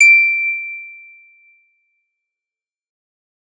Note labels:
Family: bass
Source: synthesizer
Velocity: 127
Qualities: fast decay

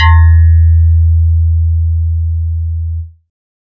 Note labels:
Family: synthesizer lead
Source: synthesizer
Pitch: E2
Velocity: 127

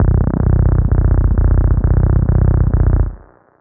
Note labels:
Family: bass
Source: synthesizer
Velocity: 25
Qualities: reverb

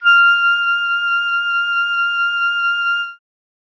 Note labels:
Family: reed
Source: acoustic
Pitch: F6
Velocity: 50

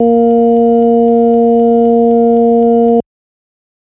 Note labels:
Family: organ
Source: electronic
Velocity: 25

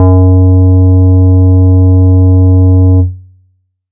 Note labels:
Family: bass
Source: synthesizer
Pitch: F#2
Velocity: 75

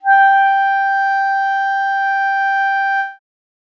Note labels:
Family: reed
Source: acoustic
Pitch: G5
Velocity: 100

